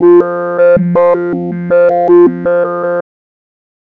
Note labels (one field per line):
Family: bass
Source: synthesizer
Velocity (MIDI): 100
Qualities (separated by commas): tempo-synced